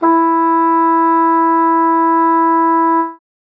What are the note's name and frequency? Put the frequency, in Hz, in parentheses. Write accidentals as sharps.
E4 (329.6 Hz)